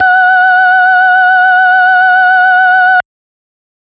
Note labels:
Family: organ; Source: electronic; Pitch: F#5; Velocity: 100

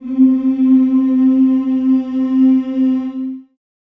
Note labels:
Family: voice; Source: acoustic; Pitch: C4; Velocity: 75; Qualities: dark, long release, reverb

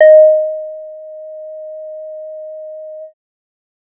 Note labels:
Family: bass; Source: synthesizer; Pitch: D#5; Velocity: 127

